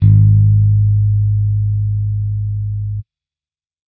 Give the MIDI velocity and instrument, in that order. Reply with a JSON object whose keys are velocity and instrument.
{"velocity": 50, "instrument": "electronic bass"}